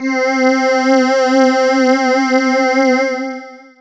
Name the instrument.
synthesizer voice